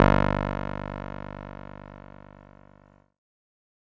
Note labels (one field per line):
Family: keyboard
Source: electronic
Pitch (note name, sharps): G1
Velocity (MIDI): 127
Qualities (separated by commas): distorted